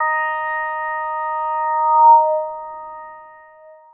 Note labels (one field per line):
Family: synthesizer lead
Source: synthesizer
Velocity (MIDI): 127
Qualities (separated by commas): long release